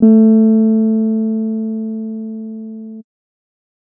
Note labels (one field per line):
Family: keyboard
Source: electronic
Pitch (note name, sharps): A3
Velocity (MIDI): 25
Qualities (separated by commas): dark